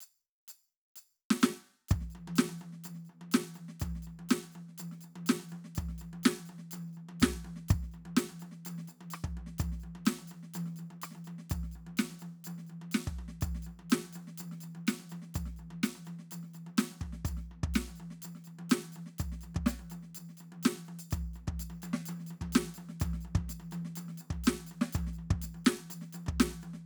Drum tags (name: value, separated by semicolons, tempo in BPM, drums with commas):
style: prog rock; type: beat; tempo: 125 BPM; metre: 4/4; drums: percussion, snare, cross-stick, high tom, kick